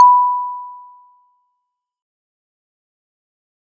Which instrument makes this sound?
acoustic mallet percussion instrument